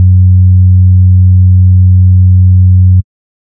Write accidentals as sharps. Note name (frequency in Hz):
F#2 (92.5 Hz)